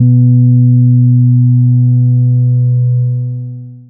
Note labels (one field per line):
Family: bass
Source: synthesizer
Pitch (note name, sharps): B2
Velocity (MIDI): 50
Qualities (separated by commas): long release